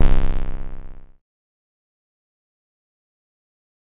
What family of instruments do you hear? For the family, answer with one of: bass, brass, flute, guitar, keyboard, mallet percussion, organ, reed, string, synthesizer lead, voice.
bass